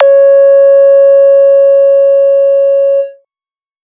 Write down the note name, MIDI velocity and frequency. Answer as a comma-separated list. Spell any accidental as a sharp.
C#5, 75, 554.4 Hz